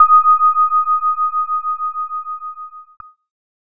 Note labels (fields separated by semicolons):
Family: keyboard; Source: electronic; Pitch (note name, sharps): D#6; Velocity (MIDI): 25; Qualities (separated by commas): distorted